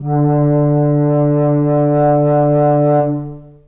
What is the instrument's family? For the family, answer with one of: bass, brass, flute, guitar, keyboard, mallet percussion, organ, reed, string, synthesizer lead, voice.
flute